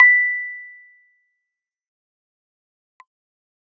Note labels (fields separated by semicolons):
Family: keyboard; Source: electronic; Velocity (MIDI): 25; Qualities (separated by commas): fast decay, percussive